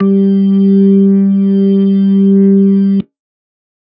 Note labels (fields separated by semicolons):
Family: organ; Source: electronic; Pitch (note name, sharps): G3; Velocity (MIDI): 25